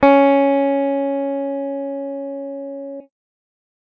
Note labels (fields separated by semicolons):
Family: guitar; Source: electronic; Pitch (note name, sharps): C#4; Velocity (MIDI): 100